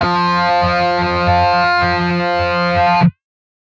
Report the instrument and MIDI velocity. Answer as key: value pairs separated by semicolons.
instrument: electronic guitar; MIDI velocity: 25